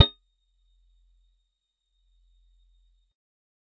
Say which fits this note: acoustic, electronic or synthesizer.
acoustic